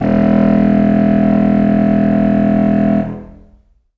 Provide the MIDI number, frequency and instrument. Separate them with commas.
28, 41.2 Hz, acoustic reed instrument